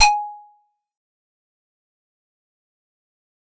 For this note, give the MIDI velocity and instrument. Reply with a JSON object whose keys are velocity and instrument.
{"velocity": 100, "instrument": "acoustic keyboard"}